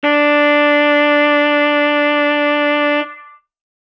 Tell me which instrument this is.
acoustic reed instrument